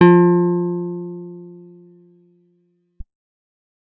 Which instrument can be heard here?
acoustic guitar